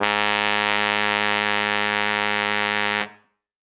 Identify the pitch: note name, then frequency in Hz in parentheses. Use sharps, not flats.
G#2 (103.8 Hz)